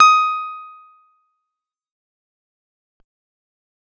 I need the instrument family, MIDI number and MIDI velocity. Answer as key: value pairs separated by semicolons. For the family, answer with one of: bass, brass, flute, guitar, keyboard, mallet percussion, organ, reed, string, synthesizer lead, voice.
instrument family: guitar; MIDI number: 87; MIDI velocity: 75